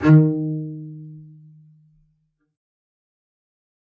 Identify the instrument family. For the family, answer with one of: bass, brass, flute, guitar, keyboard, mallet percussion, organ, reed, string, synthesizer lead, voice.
string